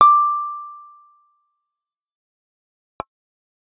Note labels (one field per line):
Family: bass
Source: synthesizer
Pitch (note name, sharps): D6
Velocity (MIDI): 50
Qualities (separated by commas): fast decay